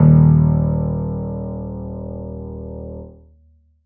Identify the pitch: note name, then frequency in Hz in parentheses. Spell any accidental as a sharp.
D#1 (38.89 Hz)